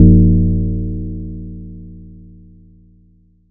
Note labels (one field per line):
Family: mallet percussion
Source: acoustic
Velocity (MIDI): 25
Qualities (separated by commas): multiphonic